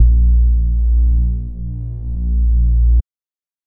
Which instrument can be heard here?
synthesizer bass